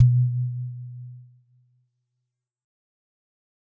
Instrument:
acoustic mallet percussion instrument